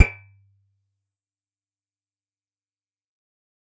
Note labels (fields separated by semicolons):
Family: guitar; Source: acoustic; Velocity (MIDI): 100; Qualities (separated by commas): fast decay, percussive